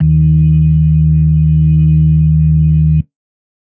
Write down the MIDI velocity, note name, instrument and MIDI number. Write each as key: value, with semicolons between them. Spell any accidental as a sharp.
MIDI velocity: 100; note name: D#2; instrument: electronic organ; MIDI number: 39